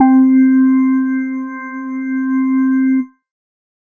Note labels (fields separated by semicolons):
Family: organ; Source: electronic; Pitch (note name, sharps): C4; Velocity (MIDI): 100